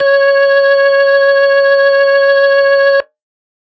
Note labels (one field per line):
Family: organ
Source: electronic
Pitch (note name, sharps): C#5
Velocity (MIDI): 50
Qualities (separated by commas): distorted